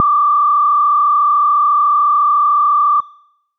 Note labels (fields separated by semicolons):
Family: bass; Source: synthesizer; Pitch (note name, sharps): D6; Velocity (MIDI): 50